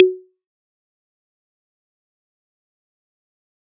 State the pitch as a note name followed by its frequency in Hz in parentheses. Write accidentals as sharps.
F#4 (370 Hz)